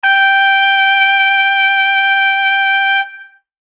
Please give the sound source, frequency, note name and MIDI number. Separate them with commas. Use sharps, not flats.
acoustic, 784 Hz, G5, 79